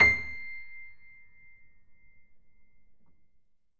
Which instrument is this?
acoustic keyboard